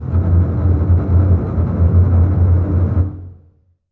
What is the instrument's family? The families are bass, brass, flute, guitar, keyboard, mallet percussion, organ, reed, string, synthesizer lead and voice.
string